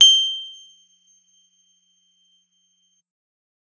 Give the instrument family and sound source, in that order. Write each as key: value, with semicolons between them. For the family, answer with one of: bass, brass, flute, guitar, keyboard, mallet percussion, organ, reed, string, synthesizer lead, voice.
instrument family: guitar; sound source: electronic